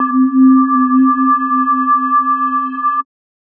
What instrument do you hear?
electronic mallet percussion instrument